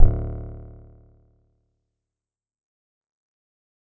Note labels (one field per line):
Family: guitar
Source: acoustic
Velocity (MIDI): 75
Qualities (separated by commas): percussive